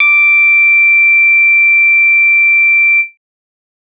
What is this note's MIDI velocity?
25